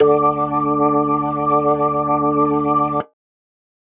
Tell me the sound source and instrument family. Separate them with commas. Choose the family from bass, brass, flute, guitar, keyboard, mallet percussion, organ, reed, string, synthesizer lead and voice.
electronic, organ